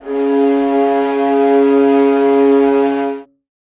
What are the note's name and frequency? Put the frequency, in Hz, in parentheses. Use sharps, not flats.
C#3 (138.6 Hz)